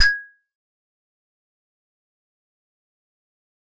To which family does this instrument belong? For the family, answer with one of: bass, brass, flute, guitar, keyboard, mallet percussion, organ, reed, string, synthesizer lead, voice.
keyboard